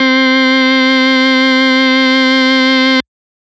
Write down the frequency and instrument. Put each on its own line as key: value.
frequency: 261.6 Hz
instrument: electronic organ